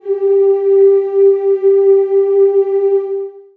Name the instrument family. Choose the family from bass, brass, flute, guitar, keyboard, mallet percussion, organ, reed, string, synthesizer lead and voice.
voice